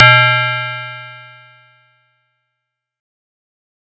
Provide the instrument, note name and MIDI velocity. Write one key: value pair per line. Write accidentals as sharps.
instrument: acoustic mallet percussion instrument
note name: B2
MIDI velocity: 127